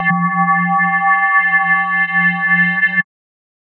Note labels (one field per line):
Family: mallet percussion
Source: electronic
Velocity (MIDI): 75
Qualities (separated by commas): multiphonic, non-linear envelope